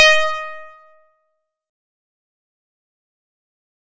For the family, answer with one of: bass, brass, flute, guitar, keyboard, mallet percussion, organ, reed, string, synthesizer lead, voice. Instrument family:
guitar